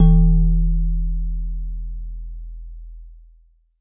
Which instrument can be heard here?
acoustic mallet percussion instrument